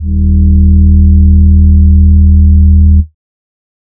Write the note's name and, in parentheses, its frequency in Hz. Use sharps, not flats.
D#1 (38.89 Hz)